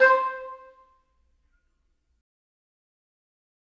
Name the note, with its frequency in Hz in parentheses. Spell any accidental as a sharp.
C5 (523.3 Hz)